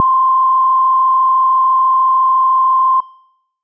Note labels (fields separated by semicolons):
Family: bass; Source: synthesizer; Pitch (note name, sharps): C6; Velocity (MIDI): 127